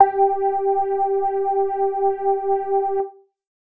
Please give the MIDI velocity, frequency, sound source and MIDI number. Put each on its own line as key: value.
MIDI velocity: 75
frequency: 392 Hz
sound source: electronic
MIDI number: 67